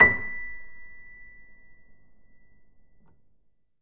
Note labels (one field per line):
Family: keyboard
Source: acoustic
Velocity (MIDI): 50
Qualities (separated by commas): reverb